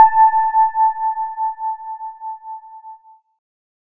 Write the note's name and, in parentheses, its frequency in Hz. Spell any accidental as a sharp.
A5 (880 Hz)